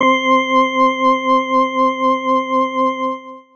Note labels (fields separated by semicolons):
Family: organ; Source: electronic; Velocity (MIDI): 127; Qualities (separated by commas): distorted